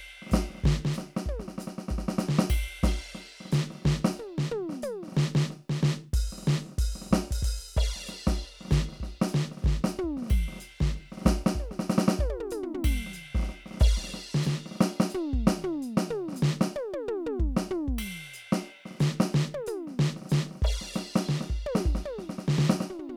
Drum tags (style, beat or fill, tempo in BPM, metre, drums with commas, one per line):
New Orleans funk
beat
93 BPM
4/4
crash, ride, open hi-hat, hi-hat pedal, snare, high tom, mid tom, floor tom, kick